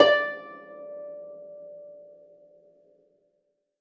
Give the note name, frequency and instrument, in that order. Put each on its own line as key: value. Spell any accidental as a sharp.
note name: D5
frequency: 587.3 Hz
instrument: acoustic string instrument